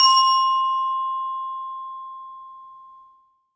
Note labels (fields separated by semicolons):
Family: mallet percussion; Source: acoustic; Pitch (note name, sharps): C6; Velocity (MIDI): 75; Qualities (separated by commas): reverb